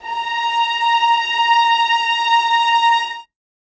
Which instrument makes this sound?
acoustic string instrument